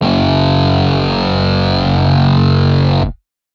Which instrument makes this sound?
electronic guitar